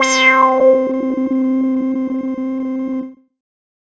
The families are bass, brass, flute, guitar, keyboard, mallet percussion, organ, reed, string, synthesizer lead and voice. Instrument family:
bass